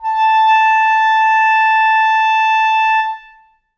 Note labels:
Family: reed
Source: acoustic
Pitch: A5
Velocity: 100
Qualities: reverb

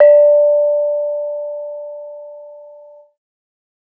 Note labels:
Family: mallet percussion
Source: acoustic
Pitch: D5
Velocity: 50

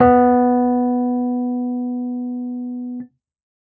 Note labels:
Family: keyboard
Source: electronic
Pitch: B3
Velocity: 100

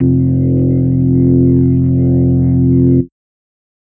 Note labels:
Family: organ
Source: electronic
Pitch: F1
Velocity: 50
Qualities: distorted

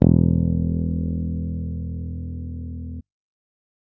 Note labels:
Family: bass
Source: electronic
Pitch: E1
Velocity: 127

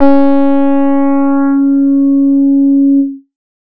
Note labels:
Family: bass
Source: synthesizer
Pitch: C#4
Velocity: 25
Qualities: distorted

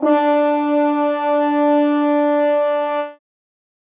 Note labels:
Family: brass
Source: acoustic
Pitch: D4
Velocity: 100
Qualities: reverb

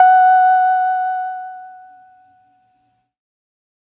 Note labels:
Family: keyboard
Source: electronic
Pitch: F#5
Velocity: 50

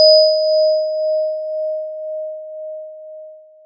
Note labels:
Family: mallet percussion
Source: acoustic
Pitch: D#5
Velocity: 75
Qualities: long release

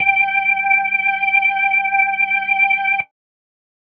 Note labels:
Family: organ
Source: electronic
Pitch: G5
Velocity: 100

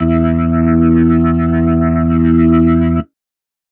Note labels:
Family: keyboard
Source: electronic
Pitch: E2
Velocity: 75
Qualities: distorted

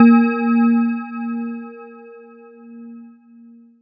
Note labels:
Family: mallet percussion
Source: electronic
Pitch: A#3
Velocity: 50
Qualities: long release

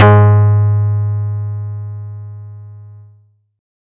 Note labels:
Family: guitar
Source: acoustic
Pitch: G#2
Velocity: 50

